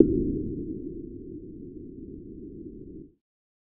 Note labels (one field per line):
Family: bass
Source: synthesizer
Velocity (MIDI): 50